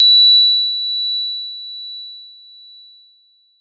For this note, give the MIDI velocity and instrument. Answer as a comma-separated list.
75, electronic keyboard